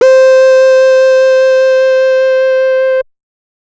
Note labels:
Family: bass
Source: synthesizer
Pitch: C5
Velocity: 75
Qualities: distorted

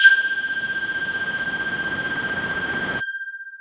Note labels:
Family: voice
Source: synthesizer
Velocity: 100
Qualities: distorted, long release

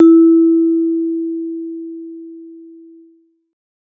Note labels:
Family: mallet percussion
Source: acoustic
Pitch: E4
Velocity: 25

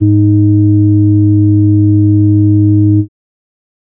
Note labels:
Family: organ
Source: electronic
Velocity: 127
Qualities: dark

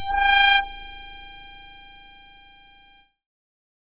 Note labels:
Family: keyboard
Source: synthesizer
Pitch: G5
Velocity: 50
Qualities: bright, distorted

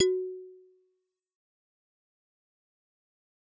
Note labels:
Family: mallet percussion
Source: acoustic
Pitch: F#4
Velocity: 75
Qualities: fast decay, percussive

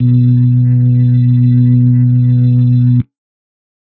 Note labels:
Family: organ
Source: electronic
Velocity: 75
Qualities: dark

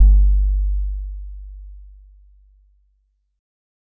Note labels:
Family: mallet percussion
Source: acoustic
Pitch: G1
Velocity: 25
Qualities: dark

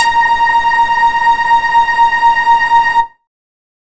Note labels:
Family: bass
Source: synthesizer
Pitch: A#5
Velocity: 127

